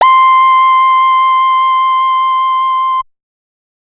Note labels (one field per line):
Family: bass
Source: synthesizer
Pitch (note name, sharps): C6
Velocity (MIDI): 127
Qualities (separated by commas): distorted